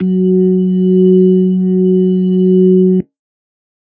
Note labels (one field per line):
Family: organ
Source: electronic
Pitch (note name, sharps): F#3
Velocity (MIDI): 75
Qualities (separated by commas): dark